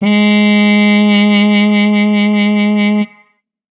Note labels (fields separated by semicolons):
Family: brass; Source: acoustic; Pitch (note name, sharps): G#3; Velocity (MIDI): 127